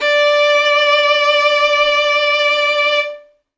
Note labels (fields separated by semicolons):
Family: string; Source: acoustic; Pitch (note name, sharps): D5; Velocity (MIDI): 75; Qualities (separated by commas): bright